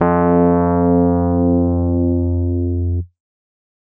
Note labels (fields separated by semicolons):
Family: keyboard; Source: electronic; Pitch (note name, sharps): F2; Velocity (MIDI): 50; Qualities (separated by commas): distorted